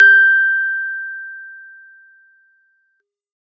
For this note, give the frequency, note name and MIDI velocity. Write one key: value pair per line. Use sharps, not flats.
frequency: 1568 Hz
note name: G6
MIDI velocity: 127